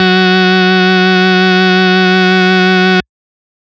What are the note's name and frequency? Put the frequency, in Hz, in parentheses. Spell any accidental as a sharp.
F#3 (185 Hz)